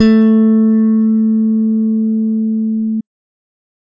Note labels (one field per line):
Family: bass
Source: electronic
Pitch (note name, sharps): A3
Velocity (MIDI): 50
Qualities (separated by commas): bright